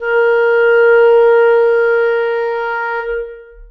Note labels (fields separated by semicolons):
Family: reed; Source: acoustic; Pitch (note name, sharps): A#4; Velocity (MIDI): 25; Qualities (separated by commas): long release, reverb